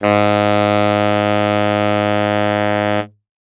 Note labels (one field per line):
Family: reed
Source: acoustic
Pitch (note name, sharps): G#2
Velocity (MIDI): 127